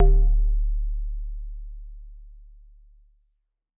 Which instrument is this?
acoustic mallet percussion instrument